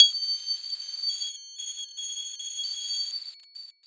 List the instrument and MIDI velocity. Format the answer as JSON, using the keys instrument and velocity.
{"instrument": "acoustic mallet percussion instrument", "velocity": 50}